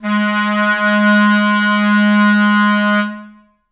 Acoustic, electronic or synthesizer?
acoustic